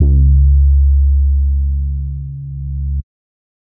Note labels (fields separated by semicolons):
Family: bass; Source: synthesizer; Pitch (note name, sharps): C#2; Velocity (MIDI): 25; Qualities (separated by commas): dark